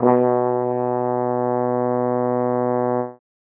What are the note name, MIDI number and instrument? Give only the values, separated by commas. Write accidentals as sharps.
B2, 47, acoustic brass instrument